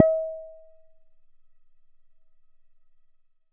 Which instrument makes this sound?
synthesizer bass